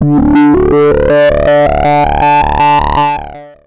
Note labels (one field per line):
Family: bass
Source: synthesizer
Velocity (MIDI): 50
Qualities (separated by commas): distorted, long release, multiphonic, tempo-synced